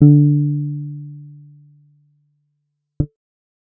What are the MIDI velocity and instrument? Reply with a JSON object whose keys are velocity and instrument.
{"velocity": 25, "instrument": "synthesizer bass"}